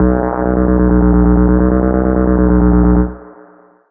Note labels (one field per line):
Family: bass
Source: synthesizer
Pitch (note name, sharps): B1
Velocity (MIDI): 100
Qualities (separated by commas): long release, reverb